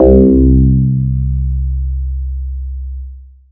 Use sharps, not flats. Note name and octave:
C2